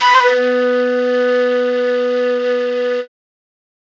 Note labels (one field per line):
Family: flute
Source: acoustic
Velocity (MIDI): 25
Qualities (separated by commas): bright